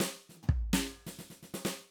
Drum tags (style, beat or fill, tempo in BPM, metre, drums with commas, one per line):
fast funk
fill
125 BPM
4/4
snare, high tom, floor tom, kick